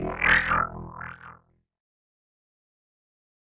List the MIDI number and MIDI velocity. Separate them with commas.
28, 127